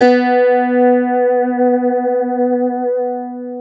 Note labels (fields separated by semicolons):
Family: guitar; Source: electronic; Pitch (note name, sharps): B3; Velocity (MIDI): 25; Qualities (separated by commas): long release, multiphonic, non-linear envelope